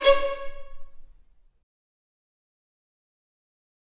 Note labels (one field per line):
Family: string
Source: acoustic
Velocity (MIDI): 50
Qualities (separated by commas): fast decay, reverb